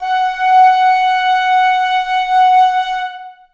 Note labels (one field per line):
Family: reed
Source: acoustic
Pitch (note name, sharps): F#5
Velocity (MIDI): 50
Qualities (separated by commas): reverb